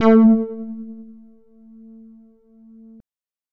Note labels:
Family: bass; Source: synthesizer; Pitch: A3; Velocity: 75; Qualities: distorted

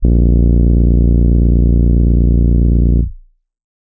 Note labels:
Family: keyboard; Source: electronic; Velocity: 50; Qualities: dark

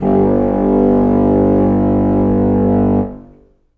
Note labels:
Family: reed; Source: acoustic; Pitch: G1; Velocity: 50; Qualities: reverb

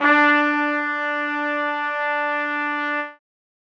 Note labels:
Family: brass; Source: acoustic; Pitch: D4; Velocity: 100; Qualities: reverb

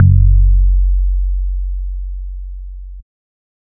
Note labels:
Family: bass; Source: synthesizer; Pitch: F#1; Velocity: 75

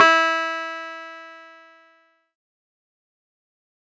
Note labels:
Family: keyboard; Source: electronic; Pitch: E4; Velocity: 100; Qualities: distorted, fast decay

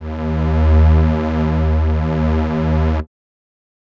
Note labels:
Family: reed; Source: acoustic; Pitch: D#2; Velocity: 75

